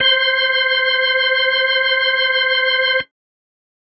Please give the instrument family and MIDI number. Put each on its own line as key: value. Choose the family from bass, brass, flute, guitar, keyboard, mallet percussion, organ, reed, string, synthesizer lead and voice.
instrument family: organ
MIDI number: 72